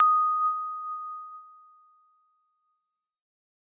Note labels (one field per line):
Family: keyboard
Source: electronic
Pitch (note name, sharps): D#6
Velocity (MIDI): 25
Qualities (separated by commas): bright